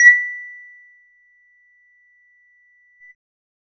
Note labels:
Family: bass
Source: synthesizer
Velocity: 50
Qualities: percussive

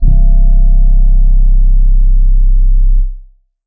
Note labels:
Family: keyboard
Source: electronic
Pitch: C1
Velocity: 50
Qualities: dark

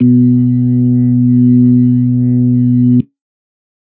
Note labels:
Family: organ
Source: electronic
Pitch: B2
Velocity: 127

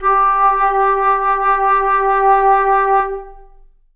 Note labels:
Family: flute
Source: acoustic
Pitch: G4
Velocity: 75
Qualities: long release, reverb

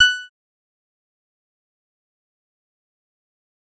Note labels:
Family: bass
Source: synthesizer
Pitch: F#6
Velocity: 50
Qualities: bright, distorted, fast decay, percussive

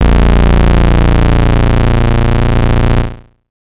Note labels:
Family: bass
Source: synthesizer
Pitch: A#0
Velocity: 25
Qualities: bright, distorted

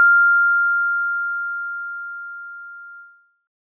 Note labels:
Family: mallet percussion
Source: acoustic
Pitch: F6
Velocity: 25

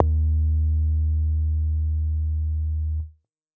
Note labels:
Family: bass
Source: synthesizer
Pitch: D#2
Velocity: 75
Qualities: dark, distorted

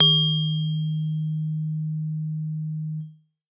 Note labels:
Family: keyboard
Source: acoustic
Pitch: D#3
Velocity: 100

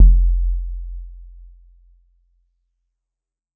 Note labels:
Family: mallet percussion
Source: acoustic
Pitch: F1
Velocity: 25

